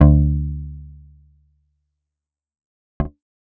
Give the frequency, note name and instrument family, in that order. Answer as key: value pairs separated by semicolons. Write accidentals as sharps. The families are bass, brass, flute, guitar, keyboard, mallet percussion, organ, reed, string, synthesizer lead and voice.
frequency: 73.42 Hz; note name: D2; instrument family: bass